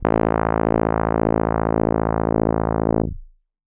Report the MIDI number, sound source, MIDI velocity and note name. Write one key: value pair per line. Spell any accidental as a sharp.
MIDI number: 21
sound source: electronic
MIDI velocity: 75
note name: A0